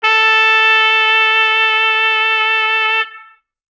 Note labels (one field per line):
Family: brass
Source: acoustic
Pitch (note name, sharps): A4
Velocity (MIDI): 100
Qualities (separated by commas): distorted